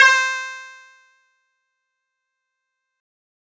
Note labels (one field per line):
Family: guitar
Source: synthesizer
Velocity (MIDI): 127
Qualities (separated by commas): bright, percussive